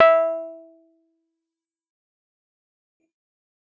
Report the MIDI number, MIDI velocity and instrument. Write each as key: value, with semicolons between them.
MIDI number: 76; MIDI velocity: 100; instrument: electronic keyboard